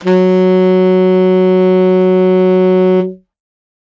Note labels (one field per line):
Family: reed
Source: acoustic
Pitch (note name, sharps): F#3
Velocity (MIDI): 50